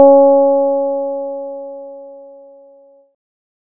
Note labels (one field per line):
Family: bass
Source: synthesizer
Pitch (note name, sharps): C#4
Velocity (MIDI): 50